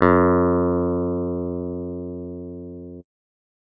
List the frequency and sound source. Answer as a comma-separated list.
87.31 Hz, electronic